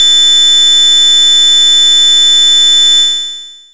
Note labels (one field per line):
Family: bass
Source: synthesizer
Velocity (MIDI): 75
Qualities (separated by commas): bright, distorted, long release